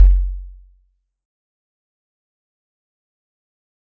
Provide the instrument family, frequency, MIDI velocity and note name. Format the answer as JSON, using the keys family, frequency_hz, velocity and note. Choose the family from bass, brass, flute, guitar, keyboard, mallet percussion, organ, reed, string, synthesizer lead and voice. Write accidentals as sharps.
{"family": "mallet percussion", "frequency_hz": 46.25, "velocity": 50, "note": "F#1"}